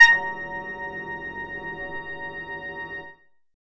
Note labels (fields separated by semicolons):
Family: bass; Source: synthesizer; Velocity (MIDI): 75; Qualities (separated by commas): distorted